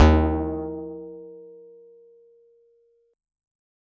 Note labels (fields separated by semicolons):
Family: guitar; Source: electronic; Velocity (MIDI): 75